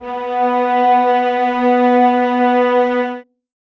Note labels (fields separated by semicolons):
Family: string; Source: acoustic; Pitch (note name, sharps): B3; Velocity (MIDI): 50; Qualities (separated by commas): reverb